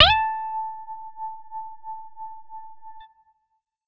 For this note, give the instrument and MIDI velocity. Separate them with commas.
electronic guitar, 127